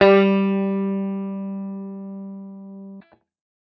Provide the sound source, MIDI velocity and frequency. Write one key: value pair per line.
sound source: electronic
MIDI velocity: 127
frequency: 196 Hz